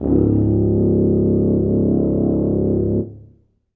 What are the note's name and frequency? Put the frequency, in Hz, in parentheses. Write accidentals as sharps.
C#1 (34.65 Hz)